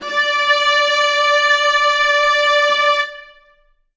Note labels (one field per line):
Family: string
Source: acoustic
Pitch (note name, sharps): D5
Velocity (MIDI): 100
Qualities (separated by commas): reverb